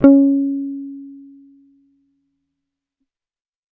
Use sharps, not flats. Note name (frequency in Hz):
C#4 (277.2 Hz)